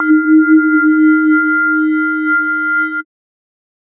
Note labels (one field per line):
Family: mallet percussion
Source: synthesizer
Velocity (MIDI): 25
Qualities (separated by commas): multiphonic, non-linear envelope